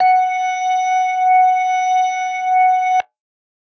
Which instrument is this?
electronic organ